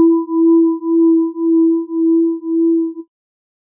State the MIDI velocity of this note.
100